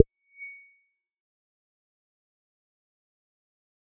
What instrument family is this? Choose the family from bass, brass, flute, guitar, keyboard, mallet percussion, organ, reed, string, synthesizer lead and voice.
bass